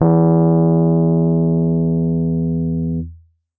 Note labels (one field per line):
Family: keyboard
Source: electronic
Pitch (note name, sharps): E2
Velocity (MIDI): 127